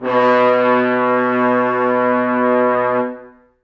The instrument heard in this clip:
acoustic brass instrument